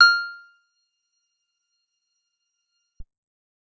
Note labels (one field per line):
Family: guitar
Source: acoustic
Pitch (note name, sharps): F6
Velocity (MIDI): 100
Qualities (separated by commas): percussive